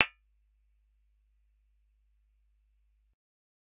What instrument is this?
synthesizer bass